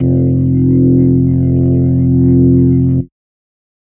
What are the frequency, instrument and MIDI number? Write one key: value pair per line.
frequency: 43.65 Hz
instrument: electronic organ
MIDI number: 29